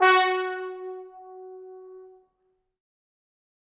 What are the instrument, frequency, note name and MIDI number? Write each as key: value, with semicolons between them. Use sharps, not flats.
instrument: acoustic brass instrument; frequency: 370 Hz; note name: F#4; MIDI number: 66